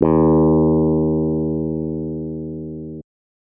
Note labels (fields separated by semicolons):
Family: keyboard; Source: electronic; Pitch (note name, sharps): D#2; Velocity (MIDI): 75